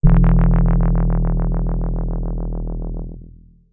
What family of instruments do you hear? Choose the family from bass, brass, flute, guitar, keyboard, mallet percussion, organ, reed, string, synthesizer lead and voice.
keyboard